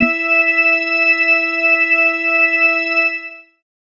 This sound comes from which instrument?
electronic organ